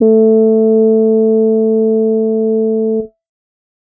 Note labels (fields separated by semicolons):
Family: guitar; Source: electronic; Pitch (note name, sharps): A3; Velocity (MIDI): 25; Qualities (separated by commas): reverb